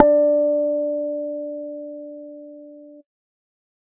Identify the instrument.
synthesizer bass